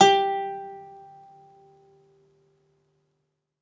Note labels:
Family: guitar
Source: acoustic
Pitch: G4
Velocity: 50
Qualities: reverb

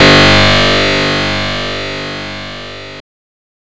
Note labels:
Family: guitar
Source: synthesizer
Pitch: G1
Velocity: 127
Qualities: bright, distorted

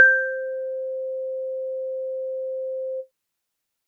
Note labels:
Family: keyboard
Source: electronic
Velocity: 75

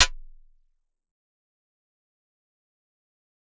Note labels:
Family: mallet percussion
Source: acoustic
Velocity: 25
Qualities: fast decay, percussive

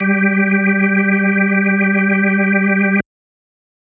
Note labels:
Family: organ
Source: electronic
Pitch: G3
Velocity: 75

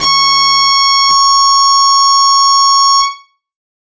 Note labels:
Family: guitar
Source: electronic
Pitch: C#6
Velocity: 75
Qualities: distorted

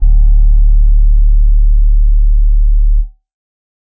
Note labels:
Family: keyboard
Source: electronic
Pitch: D1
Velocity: 25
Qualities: dark

